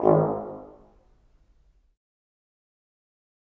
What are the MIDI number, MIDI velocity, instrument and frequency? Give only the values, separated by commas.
32, 50, acoustic brass instrument, 51.91 Hz